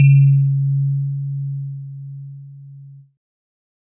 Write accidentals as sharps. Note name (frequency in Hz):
C#3 (138.6 Hz)